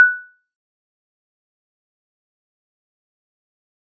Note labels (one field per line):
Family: mallet percussion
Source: acoustic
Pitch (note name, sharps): F#6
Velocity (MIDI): 100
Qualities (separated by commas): fast decay, percussive